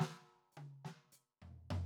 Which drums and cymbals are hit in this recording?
hi-hat pedal, snare, high tom and floor tom